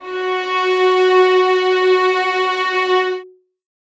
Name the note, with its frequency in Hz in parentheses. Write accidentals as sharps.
F#4 (370 Hz)